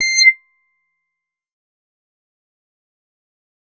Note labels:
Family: bass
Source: synthesizer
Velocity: 127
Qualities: bright, distorted, fast decay, percussive

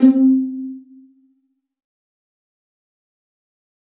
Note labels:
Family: string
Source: acoustic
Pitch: C4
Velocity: 75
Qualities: dark, fast decay, reverb

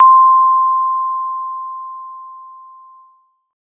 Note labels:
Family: mallet percussion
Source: acoustic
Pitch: C6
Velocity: 50

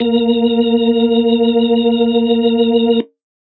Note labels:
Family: organ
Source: electronic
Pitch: A#3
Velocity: 25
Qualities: reverb

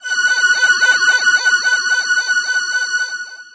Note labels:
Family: voice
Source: synthesizer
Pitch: F#6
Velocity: 50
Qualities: bright, distorted, long release

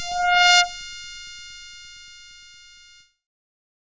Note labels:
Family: keyboard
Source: synthesizer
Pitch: F5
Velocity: 25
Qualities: bright, distorted

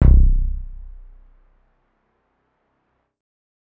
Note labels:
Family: keyboard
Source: electronic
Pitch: B0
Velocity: 50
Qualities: dark

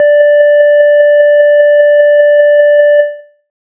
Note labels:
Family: bass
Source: synthesizer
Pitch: D5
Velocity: 100

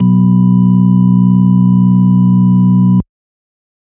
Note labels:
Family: organ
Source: electronic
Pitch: B1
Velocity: 75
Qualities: dark

